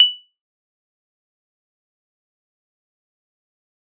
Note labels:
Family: mallet percussion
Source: acoustic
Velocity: 127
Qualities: bright, fast decay, percussive

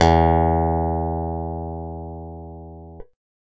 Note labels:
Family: keyboard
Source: electronic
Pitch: E2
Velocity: 50

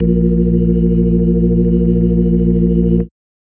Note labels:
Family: organ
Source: electronic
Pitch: A#1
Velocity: 100

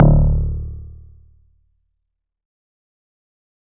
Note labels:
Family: guitar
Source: acoustic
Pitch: D1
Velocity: 75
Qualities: distorted, fast decay

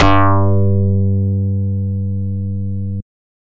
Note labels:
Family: bass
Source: synthesizer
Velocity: 100

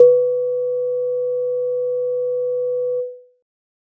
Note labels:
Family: keyboard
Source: electronic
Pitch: B4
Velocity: 75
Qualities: dark

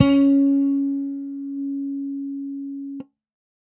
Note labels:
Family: bass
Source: electronic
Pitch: C#4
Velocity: 100

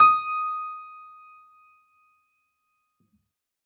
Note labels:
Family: keyboard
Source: acoustic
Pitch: D#6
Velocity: 100

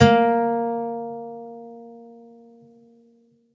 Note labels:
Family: string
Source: acoustic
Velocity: 25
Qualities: reverb

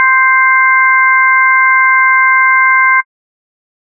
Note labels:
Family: organ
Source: electronic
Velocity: 127

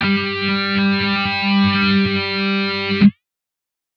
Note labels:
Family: guitar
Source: synthesizer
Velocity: 75

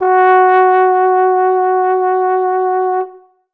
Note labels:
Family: brass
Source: acoustic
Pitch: F#4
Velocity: 50

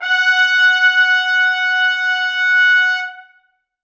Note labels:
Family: brass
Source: acoustic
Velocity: 127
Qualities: bright, reverb

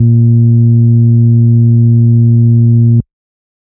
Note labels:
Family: organ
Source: electronic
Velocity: 100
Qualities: bright, distorted

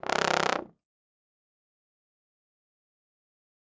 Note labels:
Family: brass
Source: acoustic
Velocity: 50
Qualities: bright, fast decay, reverb

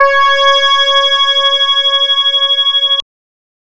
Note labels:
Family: bass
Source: synthesizer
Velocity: 100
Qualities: distorted, multiphonic

